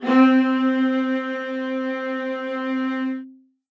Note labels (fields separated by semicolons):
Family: string; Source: acoustic; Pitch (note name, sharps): C4; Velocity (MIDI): 127; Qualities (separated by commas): reverb